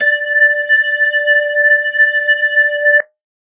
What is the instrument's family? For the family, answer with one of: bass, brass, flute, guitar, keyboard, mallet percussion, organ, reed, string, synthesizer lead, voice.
organ